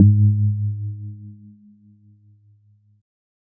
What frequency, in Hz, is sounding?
103.8 Hz